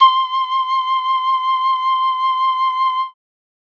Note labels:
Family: flute; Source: acoustic; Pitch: C6; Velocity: 127

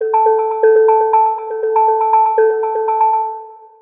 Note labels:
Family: mallet percussion; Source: synthesizer; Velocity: 25; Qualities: long release, multiphonic, percussive, tempo-synced

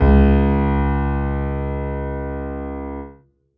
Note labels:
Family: keyboard; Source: acoustic; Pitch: C#2; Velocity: 75; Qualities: reverb

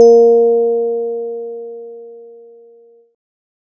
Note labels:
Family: bass; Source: synthesizer; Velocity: 25

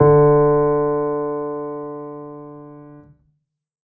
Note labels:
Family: keyboard; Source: acoustic; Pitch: D3; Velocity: 25; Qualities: reverb

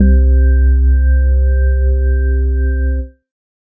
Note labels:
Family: organ; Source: electronic; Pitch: C2; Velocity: 127; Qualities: dark

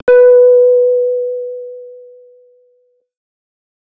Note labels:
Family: bass; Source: synthesizer; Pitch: B4; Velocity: 127; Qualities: distorted

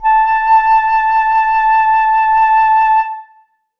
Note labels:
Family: flute; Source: acoustic; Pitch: A5; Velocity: 50; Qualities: reverb

